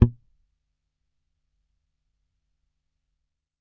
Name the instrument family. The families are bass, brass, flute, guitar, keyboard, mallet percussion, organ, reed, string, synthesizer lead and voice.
bass